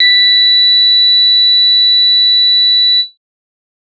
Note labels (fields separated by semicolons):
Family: bass; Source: synthesizer; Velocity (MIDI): 25